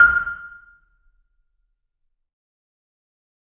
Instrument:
acoustic mallet percussion instrument